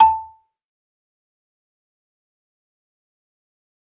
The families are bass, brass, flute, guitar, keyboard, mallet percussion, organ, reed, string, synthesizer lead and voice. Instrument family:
mallet percussion